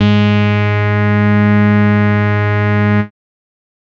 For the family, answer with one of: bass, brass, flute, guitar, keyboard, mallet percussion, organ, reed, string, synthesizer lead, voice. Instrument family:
bass